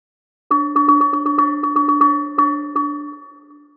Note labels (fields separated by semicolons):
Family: mallet percussion; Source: synthesizer; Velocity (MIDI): 100; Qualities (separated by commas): long release, multiphonic, percussive, tempo-synced